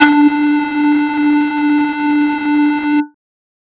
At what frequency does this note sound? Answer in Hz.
293.7 Hz